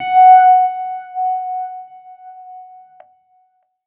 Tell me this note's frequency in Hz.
740 Hz